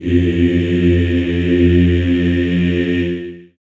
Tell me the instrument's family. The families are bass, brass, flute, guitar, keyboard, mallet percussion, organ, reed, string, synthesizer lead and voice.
voice